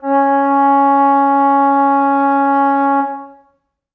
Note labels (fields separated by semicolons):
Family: flute; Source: acoustic; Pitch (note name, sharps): C#4; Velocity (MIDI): 100; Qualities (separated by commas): reverb